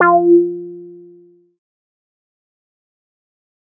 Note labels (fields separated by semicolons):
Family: bass; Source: synthesizer; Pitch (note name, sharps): F4; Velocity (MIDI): 25; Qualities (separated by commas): distorted, fast decay